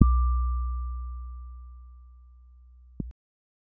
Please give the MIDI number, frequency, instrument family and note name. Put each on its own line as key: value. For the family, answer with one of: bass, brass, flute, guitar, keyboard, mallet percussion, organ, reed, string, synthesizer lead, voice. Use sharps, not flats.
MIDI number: 86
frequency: 1175 Hz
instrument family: keyboard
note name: D6